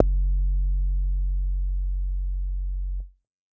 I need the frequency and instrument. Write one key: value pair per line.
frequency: 46.25 Hz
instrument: synthesizer bass